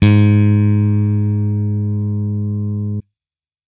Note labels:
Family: bass; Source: electronic; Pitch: G#2; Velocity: 127

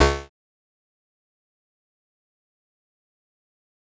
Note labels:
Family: bass; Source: synthesizer; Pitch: C#2; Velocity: 25; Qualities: bright, distorted, fast decay, percussive

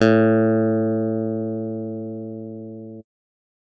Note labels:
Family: keyboard; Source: electronic; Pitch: A2; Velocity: 127

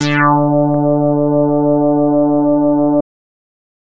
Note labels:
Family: bass; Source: synthesizer; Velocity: 50; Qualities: distorted

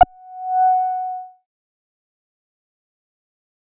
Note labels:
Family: bass; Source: synthesizer; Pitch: F#5; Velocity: 50; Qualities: fast decay

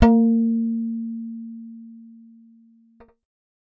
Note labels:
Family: bass; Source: synthesizer; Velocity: 100; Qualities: dark

